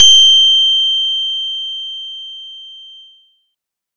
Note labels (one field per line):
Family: guitar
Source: acoustic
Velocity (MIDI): 75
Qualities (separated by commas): bright